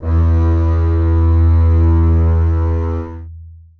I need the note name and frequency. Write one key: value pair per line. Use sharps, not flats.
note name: E2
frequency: 82.41 Hz